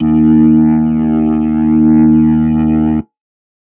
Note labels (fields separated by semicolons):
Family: organ; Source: electronic; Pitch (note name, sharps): D#2; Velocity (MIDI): 127; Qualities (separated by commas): distorted